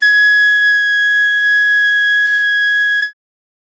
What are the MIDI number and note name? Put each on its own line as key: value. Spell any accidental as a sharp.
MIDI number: 92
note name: G#6